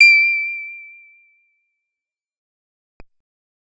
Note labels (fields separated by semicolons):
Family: bass; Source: synthesizer; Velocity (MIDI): 25; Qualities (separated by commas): fast decay